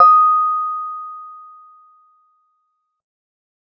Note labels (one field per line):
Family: keyboard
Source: electronic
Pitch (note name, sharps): D#6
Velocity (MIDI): 50